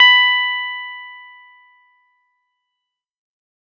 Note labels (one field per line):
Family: keyboard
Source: electronic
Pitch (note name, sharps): B5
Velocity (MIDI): 75